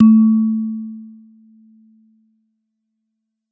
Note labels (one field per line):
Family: mallet percussion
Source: acoustic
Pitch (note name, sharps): A3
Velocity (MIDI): 100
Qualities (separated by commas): dark, non-linear envelope